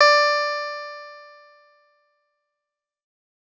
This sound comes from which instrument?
electronic guitar